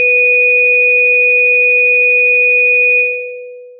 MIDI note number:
71